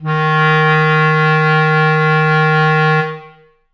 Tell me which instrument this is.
acoustic reed instrument